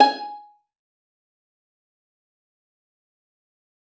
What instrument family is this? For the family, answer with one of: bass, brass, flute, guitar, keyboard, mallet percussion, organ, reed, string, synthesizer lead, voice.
string